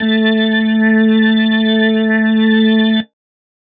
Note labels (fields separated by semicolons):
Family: keyboard; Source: electronic; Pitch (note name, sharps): A3; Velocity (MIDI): 75; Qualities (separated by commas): distorted